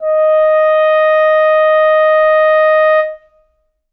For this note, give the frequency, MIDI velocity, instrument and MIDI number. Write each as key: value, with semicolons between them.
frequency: 622.3 Hz; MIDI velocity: 50; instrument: acoustic reed instrument; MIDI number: 75